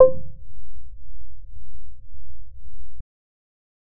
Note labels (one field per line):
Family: bass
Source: synthesizer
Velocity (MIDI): 50